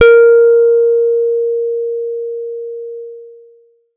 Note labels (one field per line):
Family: guitar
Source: electronic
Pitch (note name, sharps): A#4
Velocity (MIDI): 75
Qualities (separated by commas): long release